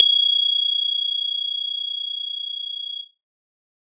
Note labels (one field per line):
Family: synthesizer lead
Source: synthesizer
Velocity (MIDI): 50